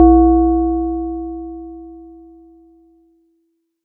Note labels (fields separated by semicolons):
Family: mallet percussion; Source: acoustic; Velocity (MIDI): 50